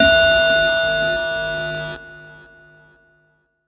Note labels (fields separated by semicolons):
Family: keyboard; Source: electronic; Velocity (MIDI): 25; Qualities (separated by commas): bright, distorted